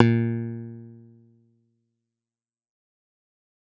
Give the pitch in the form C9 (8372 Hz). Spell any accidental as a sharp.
A#2 (116.5 Hz)